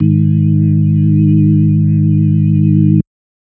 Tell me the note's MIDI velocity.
127